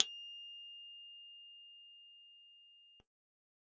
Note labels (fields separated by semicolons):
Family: keyboard; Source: electronic; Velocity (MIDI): 75; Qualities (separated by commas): percussive